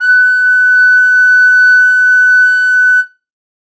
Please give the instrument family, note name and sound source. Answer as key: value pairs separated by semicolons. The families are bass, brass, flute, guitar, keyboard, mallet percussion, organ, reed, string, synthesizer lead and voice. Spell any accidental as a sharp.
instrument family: flute; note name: F#6; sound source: acoustic